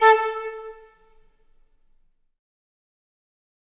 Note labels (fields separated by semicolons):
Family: flute; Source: acoustic; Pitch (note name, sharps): A4; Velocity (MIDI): 50; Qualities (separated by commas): fast decay, reverb